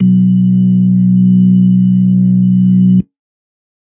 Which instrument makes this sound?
electronic organ